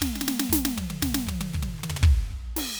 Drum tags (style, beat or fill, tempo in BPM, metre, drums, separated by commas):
rock, beat, 118 BPM, 4/4, crash, ride, hi-hat pedal, percussion, snare, high tom, mid tom, floor tom, kick